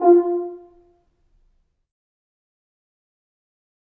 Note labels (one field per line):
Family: brass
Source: acoustic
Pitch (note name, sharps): F4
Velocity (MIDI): 50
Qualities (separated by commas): fast decay, reverb